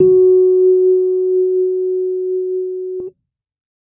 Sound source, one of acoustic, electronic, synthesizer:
electronic